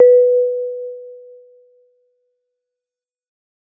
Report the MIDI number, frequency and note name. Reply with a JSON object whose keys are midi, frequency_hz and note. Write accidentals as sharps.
{"midi": 71, "frequency_hz": 493.9, "note": "B4"}